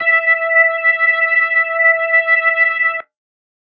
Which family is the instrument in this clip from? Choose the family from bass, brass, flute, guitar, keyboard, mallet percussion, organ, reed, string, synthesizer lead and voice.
organ